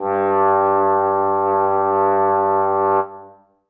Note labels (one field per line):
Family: brass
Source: acoustic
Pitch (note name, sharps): G2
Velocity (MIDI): 25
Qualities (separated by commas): reverb